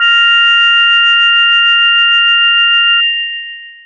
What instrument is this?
electronic mallet percussion instrument